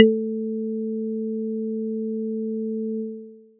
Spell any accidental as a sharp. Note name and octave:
A3